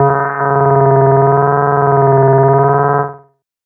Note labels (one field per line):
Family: bass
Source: synthesizer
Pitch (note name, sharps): C#3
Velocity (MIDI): 127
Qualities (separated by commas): distorted, tempo-synced